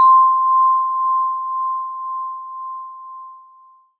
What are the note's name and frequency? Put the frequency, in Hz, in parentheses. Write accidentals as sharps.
C6 (1047 Hz)